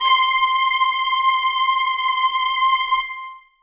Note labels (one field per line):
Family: string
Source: acoustic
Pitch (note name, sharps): C6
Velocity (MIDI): 127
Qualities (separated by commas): bright, reverb